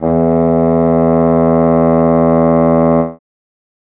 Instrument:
acoustic reed instrument